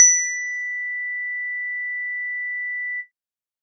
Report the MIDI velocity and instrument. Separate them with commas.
50, electronic keyboard